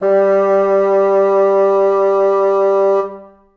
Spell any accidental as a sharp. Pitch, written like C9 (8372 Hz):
G3 (196 Hz)